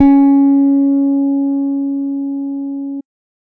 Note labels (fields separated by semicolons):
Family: bass; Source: electronic; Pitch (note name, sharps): C#4; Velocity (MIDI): 50